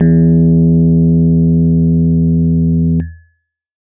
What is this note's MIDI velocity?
100